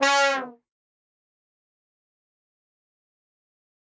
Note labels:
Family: brass; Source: acoustic; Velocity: 25; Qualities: bright, fast decay, percussive, reverb

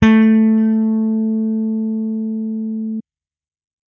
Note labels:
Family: bass; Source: electronic; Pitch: A3; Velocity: 100

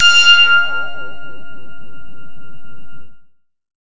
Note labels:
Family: bass; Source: synthesizer; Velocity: 75; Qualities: bright, distorted

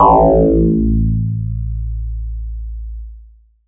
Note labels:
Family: bass; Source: synthesizer; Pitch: A1; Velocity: 127; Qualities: distorted

